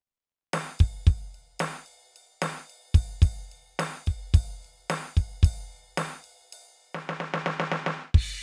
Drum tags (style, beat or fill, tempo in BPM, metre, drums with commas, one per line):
rock
beat
110 BPM
4/4
crash, ride, snare, kick